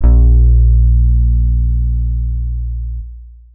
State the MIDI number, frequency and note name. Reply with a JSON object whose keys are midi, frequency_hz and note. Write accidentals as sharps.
{"midi": 34, "frequency_hz": 58.27, "note": "A#1"}